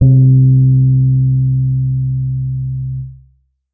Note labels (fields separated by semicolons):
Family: keyboard; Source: electronic; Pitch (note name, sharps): C3; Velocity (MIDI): 50; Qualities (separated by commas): dark